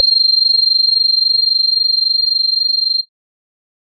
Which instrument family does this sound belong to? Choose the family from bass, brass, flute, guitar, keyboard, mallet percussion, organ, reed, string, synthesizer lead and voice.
organ